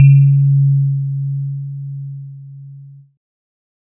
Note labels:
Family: keyboard; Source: electronic; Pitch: C#3; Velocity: 50; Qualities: multiphonic

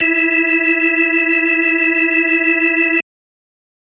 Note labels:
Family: organ; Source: electronic; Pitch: E4; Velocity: 127

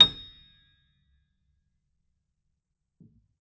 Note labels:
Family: keyboard; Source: acoustic; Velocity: 50; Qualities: fast decay, percussive

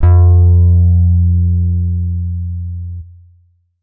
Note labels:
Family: guitar; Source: electronic; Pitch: F2; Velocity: 50; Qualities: distorted

